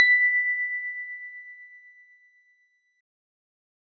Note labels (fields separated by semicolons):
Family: keyboard; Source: electronic; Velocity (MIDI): 75